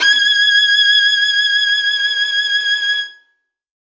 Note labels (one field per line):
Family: string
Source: acoustic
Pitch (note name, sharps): G#6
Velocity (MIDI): 127